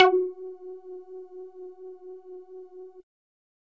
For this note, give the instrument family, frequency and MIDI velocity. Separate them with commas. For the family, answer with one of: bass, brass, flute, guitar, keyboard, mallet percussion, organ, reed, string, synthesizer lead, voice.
bass, 370 Hz, 75